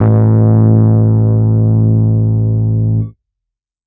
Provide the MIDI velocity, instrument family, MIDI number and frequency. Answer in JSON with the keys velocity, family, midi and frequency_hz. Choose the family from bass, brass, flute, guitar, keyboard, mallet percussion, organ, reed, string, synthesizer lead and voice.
{"velocity": 127, "family": "keyboard", "midi": 33, "frequency_hz": 55}